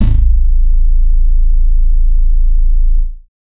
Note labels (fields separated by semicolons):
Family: bass; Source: synthesizer; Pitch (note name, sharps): A0; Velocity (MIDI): 100; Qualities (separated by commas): distorted